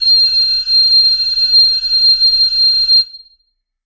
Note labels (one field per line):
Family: reed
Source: acoustic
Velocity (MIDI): 100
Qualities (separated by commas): bright, reverb